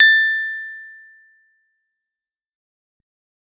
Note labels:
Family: guitar; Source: electronic; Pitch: A6; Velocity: 100; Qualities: fast decay

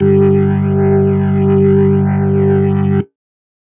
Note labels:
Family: keyboard; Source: electronic; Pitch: G1; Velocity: 127; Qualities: distorted

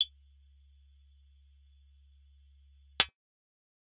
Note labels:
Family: bass; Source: synthesizer; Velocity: 127

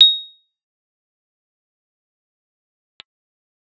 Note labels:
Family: bass; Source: synthesizer; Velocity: 75; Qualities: bright, fast decay, percussive

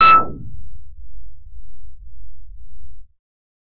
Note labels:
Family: bass; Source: synthesizer; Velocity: 127

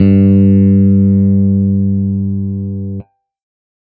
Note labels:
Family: bass; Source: electronic; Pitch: G2; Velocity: 75

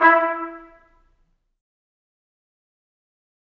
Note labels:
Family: brass; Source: acoustic; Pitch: E4; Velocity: 50; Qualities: fast decay, reverb

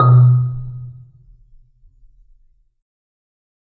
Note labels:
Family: mallet percussion; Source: acoustic; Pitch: B2; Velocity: 50; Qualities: dark, reverb

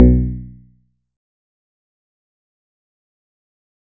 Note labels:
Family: guitar; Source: acoustic; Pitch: B1; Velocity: 25; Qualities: dark, distorted, fast decay, percussive

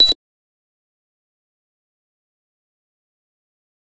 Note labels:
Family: bass; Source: synthesizer; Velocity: 75; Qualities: bright, distorted, fast decay, percussive

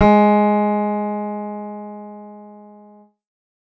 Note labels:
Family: keyboard; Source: synthesizer; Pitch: G#3; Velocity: 100

